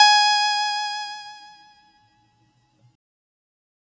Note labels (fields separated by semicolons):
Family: keyboard; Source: synthesizer; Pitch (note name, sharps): G#5; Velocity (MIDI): 75; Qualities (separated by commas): bright